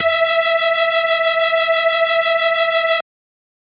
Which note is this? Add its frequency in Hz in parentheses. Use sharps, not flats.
E5 (659.3 Hz)